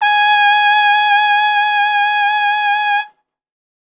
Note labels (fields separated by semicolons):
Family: brass; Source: acoustic; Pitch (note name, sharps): G#5; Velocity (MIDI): 127